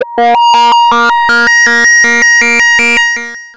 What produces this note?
synthesizer bass